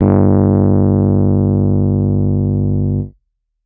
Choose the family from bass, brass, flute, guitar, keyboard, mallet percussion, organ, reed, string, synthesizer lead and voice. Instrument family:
keyboard